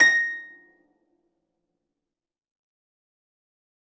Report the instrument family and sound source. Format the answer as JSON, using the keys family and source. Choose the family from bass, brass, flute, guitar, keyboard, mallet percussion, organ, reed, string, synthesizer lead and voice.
{"family": "string", "source": "acoustic"}